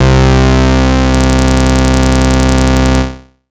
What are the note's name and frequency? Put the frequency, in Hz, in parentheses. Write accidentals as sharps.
C2 (65.41 Hz)